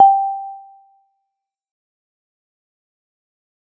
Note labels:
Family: mallet percussion; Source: acoustic; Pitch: G5; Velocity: 25; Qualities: fast decay, percussive

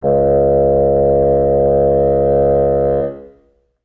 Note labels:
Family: reed; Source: acoustic; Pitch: C#2; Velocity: 25; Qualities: reverb

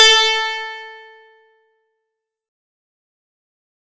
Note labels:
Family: guitar; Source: acoustic; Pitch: A4; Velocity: 100; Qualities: bright, distorted, fast decay

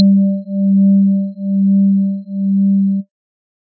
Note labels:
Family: organ; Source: electronic; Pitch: G3; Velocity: 25; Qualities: dark

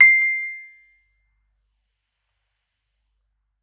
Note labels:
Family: keyboard; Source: electronic; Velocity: 75; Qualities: percussive

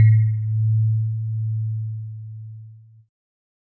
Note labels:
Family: keyboard; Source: electronic; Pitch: A2; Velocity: 50; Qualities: multiphonic

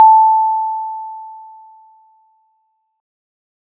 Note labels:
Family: mallet percussion; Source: acoustic; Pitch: A5; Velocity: 25

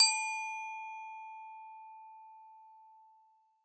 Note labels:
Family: mallet percussion; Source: acoustic; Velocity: 50; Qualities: reverb

